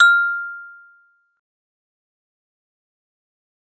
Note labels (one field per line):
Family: mallet percussion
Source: acoustic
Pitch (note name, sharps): F6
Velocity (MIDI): 25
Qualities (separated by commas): fast decay